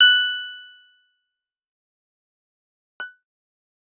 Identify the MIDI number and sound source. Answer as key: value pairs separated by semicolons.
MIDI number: 90; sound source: electronic